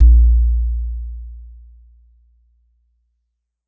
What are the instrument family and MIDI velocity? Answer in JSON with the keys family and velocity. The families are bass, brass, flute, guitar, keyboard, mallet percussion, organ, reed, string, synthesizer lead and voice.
{"family": "mallet percussion", "velocity": 75}